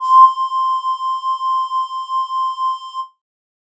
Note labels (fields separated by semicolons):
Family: flute; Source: synthesizer; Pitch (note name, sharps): C6; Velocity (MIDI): 25; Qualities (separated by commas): distorted